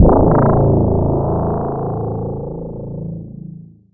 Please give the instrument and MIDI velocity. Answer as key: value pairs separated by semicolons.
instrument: electronic mallet percussion instrument; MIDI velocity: 25